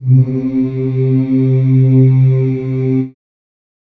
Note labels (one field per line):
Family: voice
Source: acoustic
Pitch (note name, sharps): C3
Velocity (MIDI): 50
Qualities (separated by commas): dark, reverb